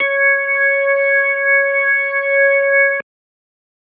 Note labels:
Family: organ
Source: electronic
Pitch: C#5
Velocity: 127

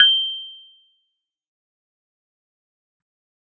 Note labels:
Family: keyboard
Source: electronic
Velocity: 100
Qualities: bright, fast decay, percussive

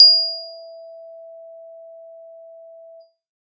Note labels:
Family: keyboard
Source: acoustic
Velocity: 127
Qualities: bright

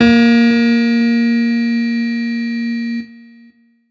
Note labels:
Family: keyboard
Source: electronic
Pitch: A#3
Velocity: 100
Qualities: bright, distorted, long release

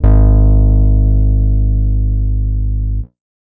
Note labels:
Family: guitar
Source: acoustic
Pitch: G#1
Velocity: 127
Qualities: dark

